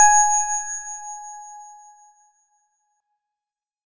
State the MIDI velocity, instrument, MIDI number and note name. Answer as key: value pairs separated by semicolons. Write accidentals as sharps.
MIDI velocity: 75; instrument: electronic organ; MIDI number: 80; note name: G#5